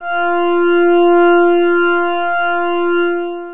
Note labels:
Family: organ; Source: electronic; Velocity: 127; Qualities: distorted, long release

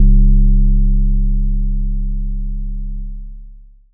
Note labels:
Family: mallet percussion; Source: acoustic; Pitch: C#1; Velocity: 25; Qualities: distorted, long release

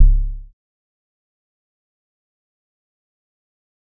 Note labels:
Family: bass; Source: synthesizer; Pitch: C#1; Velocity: 25; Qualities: dark, fast decay, percussive

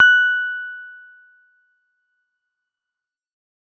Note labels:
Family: keyboard; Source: electronic; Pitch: F#6; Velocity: 50; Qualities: fast decay

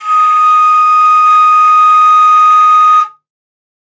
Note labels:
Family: flute; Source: acoustic; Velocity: 50

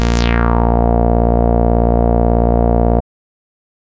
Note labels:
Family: bass; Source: synthesizer; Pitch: A#1; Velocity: 127; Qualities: distorted

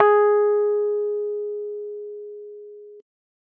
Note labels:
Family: keyboard; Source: electronic; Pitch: G#4; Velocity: 75

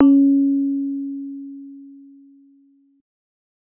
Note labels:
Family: keyboard; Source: electronic; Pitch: C#4; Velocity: 25; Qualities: dark

